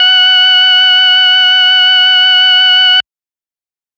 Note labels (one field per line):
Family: organ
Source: electronic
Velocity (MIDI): 127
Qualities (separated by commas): distorted